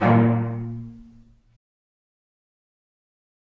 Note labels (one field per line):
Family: string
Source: acoustic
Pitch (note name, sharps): A#2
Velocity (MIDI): 50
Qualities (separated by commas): fast decay, reverb